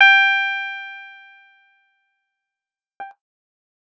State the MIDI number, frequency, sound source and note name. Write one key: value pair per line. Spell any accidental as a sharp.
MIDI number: 79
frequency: 784 Hz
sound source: electronic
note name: G5